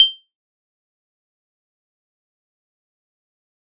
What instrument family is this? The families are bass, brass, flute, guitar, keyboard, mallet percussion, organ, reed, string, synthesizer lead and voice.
keyboard